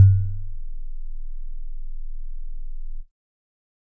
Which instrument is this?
electronic keyboard